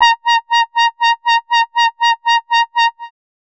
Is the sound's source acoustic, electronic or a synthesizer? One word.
synthesizer